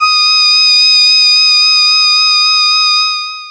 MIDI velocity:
25